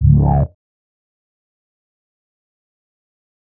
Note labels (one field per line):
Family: bass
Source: synthesizer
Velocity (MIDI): 100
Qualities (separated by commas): distorted, fast decay